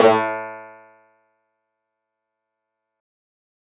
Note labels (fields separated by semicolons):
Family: guitar; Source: synthesizer; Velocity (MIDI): 127; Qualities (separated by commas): percussive